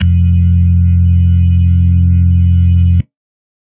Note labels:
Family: organ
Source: electronic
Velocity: 75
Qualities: dark

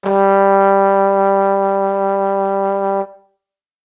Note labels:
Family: brass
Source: acoustic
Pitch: G3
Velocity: 50

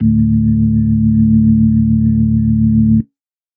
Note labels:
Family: organ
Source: electronic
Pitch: D1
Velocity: 50

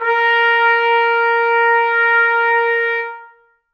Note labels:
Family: brass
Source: acoustic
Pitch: A#4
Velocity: 75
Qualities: reverb

